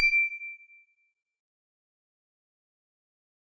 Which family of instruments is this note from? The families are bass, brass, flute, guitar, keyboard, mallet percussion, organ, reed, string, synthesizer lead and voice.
mallet percussion